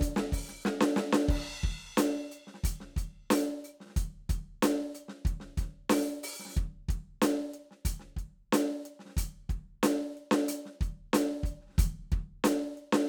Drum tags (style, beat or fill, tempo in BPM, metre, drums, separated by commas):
funk rock, beat, 92 BPM, 4/4, crash, closed hi-hat, open hi-hat, hi-hat pedal, snare, kick